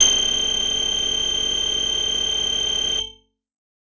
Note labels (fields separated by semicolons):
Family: keyboard; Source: electronic; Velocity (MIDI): 75; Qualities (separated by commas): bright, distorted